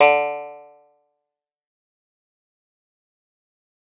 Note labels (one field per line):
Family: guitar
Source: acoustic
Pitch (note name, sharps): D3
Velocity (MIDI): 75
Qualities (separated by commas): bright, fast decay, percussive